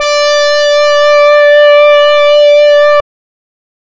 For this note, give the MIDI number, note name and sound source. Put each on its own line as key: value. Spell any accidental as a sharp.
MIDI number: 74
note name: D5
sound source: synthesizer